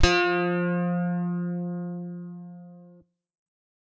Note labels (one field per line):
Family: guitar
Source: electronic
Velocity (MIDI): 100